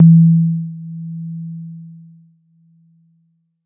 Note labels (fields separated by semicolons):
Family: keyboard; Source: electronic; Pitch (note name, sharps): E3; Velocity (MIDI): 50; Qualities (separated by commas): dark